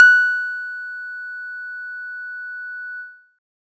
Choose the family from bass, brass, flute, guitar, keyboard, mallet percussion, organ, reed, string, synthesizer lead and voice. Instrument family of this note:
guitar